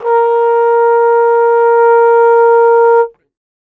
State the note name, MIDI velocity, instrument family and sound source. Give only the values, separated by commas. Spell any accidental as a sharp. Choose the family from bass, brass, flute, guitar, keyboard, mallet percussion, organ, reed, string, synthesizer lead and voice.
A#4, 25, brass, acoustic